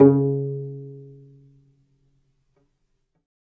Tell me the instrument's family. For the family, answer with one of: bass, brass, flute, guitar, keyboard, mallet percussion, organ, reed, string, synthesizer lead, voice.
string